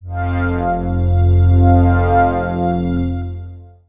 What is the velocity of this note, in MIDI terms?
50